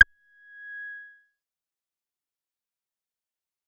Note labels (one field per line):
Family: bass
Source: synthesizer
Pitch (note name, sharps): G#6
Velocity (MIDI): 100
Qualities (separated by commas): fast decay